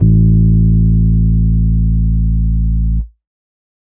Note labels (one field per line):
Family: keyboard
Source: electronic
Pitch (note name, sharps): A1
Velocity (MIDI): 50